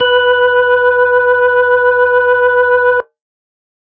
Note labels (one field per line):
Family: organ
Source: electronic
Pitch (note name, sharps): B4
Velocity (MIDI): 100